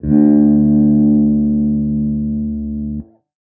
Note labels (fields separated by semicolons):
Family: guitar; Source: electronic; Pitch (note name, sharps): D2; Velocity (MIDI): 50; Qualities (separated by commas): non-linear envelope